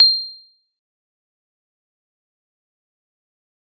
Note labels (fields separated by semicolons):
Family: mallet percussion; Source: acoustic; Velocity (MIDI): 127; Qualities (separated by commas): bright, fast decay, percussive